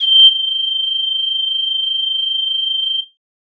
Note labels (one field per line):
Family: flute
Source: synthesizer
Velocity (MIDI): 50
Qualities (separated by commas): bright, distorted